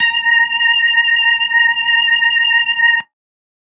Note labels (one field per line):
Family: organ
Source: electronic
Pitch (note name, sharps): A#5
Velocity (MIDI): 100